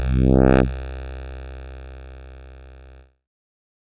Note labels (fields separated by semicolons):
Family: keyboard; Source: synthesizer; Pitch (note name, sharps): C2; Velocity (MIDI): 25; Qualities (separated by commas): bright, distorted